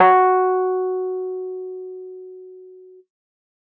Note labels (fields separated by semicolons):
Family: keyboard; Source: electronic; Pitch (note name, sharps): F#4; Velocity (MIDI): 127